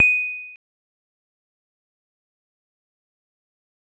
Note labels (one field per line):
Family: guitar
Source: synthesizer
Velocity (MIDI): 25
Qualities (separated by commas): dark, fast decay, percussive